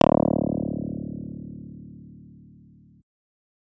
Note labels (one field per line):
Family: guitar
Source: electronic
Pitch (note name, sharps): D1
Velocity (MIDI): 100